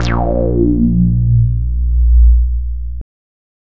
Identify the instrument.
synthesizer bass